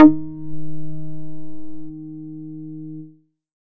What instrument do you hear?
synthesizer bass